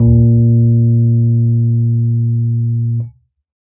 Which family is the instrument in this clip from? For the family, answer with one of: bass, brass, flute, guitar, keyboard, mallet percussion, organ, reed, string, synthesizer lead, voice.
keyboard